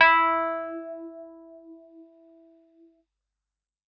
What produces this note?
electronic keyboard